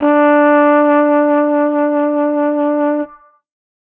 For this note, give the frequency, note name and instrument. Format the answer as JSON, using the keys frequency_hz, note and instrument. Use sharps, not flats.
{"frequency_hz": 293.7, "note": "D4", "instrument": "acoustic brass instrument"}